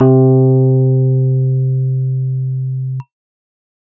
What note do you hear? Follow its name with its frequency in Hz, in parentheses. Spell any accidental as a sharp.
C3 (130.8 Hz)